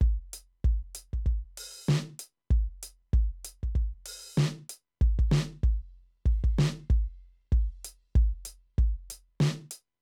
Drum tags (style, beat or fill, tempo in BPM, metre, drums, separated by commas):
funk, beat, 96 BPM, 4/4, crash, ride, closed hi-hat, open hi-hat, hi-hat pedal, snare, kick